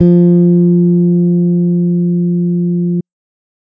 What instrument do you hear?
electronic bass